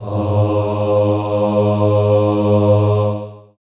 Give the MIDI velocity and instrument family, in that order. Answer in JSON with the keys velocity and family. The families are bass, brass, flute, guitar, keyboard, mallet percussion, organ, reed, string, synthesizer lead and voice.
{"velocity": 25, "family": "voice"}